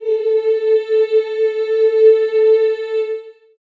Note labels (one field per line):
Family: voice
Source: acoustic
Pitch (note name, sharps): A4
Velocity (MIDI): 75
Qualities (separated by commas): reverb